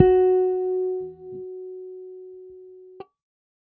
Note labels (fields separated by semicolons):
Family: bass; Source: electronic; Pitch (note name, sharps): F#4; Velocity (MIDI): 75